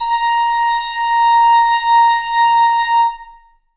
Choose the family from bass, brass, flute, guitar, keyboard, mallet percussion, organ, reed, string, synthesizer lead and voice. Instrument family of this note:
flute